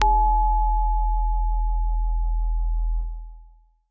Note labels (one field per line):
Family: keyboard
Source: acoustic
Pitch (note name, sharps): E1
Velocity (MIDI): 25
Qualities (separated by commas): long release